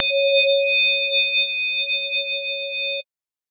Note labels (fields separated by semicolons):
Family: mallet percussion; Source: synthesizer; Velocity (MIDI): 100; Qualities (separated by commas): bright, multiphonic, non-linear envelope